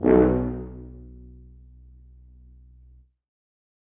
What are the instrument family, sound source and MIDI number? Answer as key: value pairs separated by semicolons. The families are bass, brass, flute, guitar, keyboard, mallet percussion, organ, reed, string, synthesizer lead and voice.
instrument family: brass; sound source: acoustic; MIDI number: 35